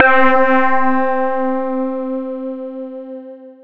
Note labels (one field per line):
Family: mallet percussion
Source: electronic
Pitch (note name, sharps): C4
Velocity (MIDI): 25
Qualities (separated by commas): bright, distorted, long release, non-linear envelope